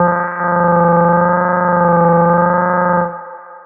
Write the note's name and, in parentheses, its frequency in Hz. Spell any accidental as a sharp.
F3 (174.6 Hz)